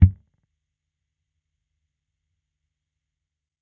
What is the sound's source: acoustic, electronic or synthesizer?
electronic